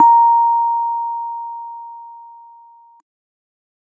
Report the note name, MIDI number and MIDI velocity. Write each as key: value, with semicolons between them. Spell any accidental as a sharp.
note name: A#5; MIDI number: 82; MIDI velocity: 25